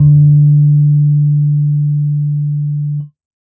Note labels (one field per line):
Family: keyboard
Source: electronic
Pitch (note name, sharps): D3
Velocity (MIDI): 50